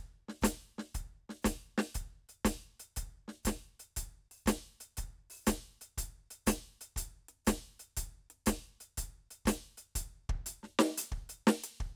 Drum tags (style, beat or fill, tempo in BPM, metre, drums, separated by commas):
rock, beat, 120 BPM, 4/4, closed hi-hat, open hi-hat, hi-hat pedal, snare, kick